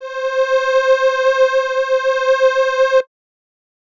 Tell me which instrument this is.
acoustic reed instrument